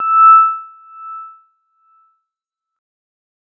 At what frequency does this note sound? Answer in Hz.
1319 Hz